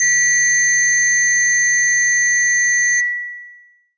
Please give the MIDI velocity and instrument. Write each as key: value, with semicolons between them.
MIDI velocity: 75; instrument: electronic mallet percussion instrument